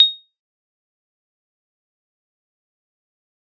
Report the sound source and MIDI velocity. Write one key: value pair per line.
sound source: acoustic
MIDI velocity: 100